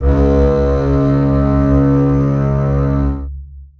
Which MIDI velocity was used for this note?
75